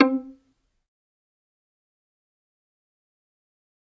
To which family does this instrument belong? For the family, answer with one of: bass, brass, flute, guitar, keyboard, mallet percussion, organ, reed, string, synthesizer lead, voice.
string